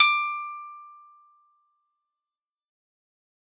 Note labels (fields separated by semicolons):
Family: guitar; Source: acoustic; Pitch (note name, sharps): D6; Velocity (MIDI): 50; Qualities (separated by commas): bright, fast decay, reverb